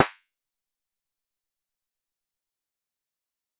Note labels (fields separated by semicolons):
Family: guitar; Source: synthesizer; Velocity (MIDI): 100; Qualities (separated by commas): fast decay, percussive